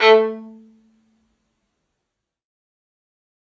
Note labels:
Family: string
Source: acoustic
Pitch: A3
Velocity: 100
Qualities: fast decay, percussive, reverb

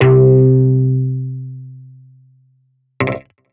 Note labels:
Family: guitar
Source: electronic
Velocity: 100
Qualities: distorted

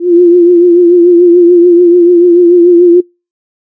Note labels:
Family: flute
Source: synthesizer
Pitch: F4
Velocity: 127

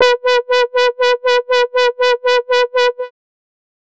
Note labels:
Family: bass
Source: synthesizer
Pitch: B4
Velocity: 100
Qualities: bright, distorted, tempo-synced

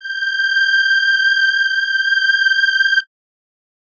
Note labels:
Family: reed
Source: acoustic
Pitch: G6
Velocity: 25

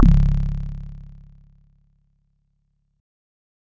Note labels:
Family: bass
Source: synthesizer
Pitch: C#1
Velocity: 100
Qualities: bright, distorted

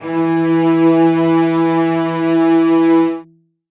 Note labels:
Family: string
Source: acoustic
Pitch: E3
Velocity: 127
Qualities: reverb

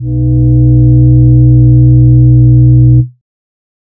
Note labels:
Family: voice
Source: synthesizer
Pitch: B1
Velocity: 25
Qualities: dark

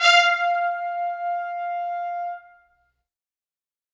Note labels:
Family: brass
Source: acoustic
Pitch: F5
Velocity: 25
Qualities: bright, reverb

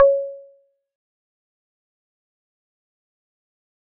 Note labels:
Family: mallet percussion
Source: acoustic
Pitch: C#5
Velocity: 50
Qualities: fast decay, percussive

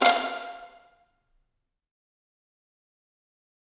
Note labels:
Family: string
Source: acoustic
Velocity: 127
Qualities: bright, fast decay, percussive, reverb

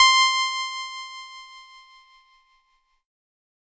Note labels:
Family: keyboard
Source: electronic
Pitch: C6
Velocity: 25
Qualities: bright, distorted

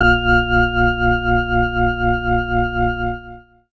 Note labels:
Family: organ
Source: electronic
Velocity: 127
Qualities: distorted

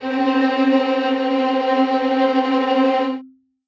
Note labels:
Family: string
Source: acoustic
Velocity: 50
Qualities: bright, non-linear envelope, reverb

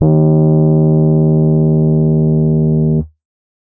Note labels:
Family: keyboard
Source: electronic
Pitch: D#2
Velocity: 75

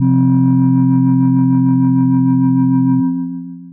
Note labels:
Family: mallet percussion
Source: electronic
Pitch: F1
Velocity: 75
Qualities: long release

